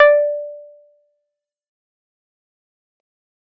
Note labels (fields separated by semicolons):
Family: keyboard; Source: electronic; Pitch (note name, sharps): D5; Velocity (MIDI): 75; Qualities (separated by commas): fast decay, percussive